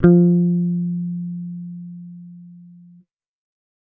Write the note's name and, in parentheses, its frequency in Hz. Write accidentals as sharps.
F3 (174.6 Hz)